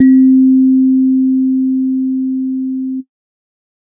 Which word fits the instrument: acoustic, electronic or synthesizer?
electronic